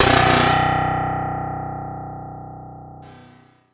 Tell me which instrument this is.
synthesizer guitar